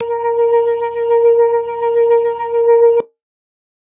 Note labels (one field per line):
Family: organ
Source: electronic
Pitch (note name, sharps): A#4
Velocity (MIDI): 75